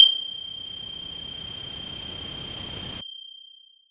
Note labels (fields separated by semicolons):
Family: voice; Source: synthesizer; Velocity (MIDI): 100; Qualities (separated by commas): distorted, long release